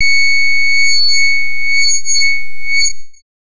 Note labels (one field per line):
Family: bass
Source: synthesizer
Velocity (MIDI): 75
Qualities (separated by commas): distorted, non-linear envelope